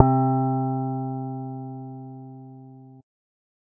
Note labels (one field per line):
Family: bass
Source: synthesizer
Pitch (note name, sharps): C3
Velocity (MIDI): 75